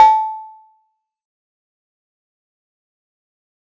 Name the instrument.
acoustic mallet percussion instrument